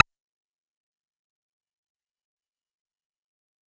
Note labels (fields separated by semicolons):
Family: bass; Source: synthesizer; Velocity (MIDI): 127; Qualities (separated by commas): distorted, fast decay, percussive